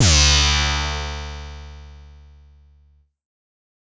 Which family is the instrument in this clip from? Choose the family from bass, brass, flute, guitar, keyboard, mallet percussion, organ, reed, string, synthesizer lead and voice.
bass